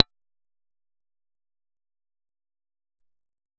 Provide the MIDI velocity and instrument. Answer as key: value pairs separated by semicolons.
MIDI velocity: 127; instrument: synthesizer bass